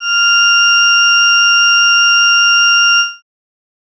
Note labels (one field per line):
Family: organ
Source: electronic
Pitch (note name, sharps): F6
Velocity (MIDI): 50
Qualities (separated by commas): bright